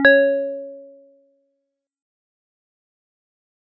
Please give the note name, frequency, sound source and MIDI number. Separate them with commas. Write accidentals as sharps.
C#5, 554.4 Hz, acoustic, 73